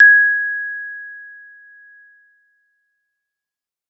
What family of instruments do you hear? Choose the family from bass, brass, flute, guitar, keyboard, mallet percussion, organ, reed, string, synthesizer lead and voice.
mallet percussion